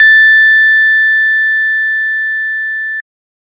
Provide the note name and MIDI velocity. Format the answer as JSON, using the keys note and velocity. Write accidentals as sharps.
{"note": "A6", "velocity": 75}